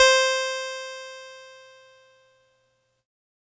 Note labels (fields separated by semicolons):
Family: keyboard; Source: electronic; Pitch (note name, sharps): C5; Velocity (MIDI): 127; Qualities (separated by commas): bright, distorted